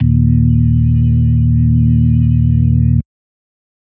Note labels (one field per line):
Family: organ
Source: electronic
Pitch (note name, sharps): D#1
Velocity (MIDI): 50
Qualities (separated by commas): dark